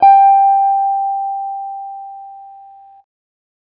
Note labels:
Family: guitar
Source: electronic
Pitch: G5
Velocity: 25

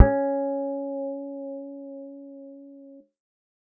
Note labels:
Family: bass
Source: synthesizer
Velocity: 75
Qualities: dark, reverb

